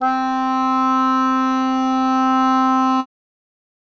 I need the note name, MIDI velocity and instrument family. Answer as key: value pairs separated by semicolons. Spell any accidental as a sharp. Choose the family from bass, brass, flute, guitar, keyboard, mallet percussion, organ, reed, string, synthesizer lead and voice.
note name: C4; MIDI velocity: 50; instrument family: reed